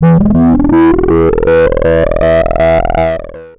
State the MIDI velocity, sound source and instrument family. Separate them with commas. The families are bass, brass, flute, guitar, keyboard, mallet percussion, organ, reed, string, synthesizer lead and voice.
127, synthesizer, bass